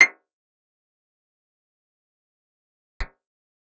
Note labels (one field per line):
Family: guitar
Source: acoustic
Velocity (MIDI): 25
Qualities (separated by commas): fast decay, percussive, reverb